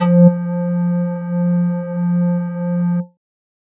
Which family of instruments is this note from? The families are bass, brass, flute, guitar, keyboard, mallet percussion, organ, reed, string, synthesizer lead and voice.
flute